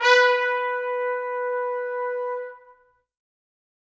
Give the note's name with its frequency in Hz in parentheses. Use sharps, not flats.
B4 (493.9 Hz)